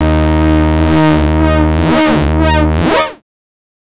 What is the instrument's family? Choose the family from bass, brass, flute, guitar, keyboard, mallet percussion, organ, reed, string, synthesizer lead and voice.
bass